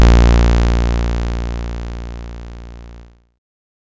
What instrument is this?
synthesizer bass